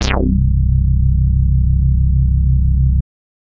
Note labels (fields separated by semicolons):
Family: bass; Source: synthesizer; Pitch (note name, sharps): C1; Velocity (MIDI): 25; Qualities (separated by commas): distorted